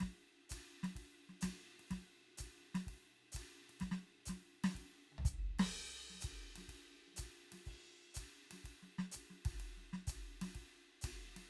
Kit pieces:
crash, ride, hi-hat pedal, snare, high tom, floor tom and kick